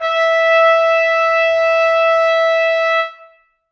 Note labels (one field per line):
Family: brass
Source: acoustic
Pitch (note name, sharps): E5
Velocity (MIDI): 100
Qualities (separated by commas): reverb